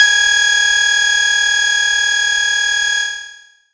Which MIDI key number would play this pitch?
92